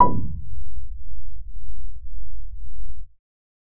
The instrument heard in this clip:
synthesizer bass